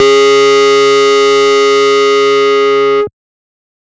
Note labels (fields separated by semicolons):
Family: bass; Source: synthesizer; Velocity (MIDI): 50; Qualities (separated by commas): bright, distorted, multiphonic